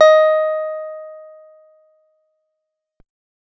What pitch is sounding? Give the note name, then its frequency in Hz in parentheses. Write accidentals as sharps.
D#5 (622.3 Hz)